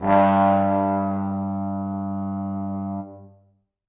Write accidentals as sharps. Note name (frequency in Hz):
G2 (98 Hz)